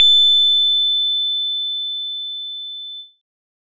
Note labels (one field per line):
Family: bass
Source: synthesizer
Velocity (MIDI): 127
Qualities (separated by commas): bright